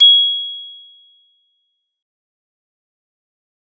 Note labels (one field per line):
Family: mallet percussion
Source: acoustic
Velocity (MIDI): 50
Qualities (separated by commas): bright, fast decay